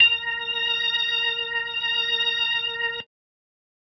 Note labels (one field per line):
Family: organ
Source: electronic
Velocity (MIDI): 100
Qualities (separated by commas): bright